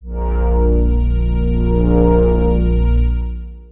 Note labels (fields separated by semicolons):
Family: synthesizer lead; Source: synthesizer; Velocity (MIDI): 25; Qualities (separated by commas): long release, non-linear envelope